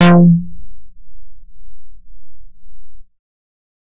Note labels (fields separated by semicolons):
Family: bass; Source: synthesizer; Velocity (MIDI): 127; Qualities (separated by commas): distorted